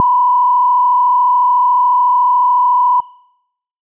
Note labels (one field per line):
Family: bass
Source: synthesizer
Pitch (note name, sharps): B5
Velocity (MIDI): 75